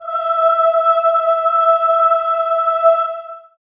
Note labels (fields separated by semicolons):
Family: voice; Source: acoustic; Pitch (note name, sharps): E5; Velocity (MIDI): 100; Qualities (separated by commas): long release, reverb